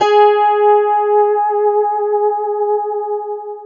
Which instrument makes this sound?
electronic guitar